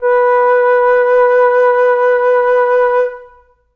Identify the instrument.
acoustic flute